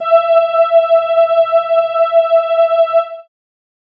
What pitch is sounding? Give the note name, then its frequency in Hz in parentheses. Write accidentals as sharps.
E5 (659.3 Hz)